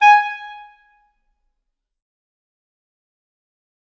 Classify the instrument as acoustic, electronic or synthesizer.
acoustic